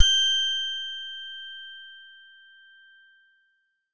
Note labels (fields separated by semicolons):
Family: guitar; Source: synthesizer; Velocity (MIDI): 100; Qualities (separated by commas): bright